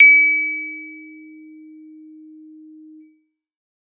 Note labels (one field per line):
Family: keyboard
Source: acoustic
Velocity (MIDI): 127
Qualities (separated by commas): bright